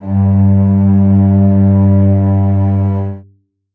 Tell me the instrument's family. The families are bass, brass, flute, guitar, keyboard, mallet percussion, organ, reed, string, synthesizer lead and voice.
string